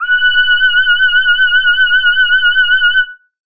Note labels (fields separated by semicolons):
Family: voice; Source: synthesizer; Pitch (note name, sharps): F#6; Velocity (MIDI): 127